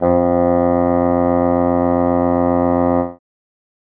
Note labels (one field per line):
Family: reed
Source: acoustic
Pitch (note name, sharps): F2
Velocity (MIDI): 75